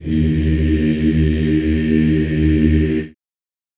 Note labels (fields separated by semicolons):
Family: voice; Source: acoustic; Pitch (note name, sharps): D#2; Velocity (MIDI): 50; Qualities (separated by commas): reverb